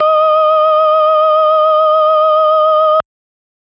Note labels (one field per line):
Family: organ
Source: electronic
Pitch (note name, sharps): D#5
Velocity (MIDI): 75